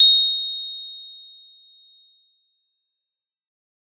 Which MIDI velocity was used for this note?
100